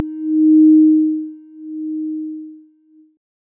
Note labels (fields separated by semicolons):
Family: keyboard; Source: electronic; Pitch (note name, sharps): D#4; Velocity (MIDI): 100; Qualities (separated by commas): multiphonic